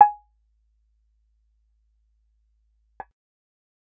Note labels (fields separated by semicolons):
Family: bass; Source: synthesizer; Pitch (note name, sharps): G#5; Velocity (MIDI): 75; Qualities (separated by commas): percussive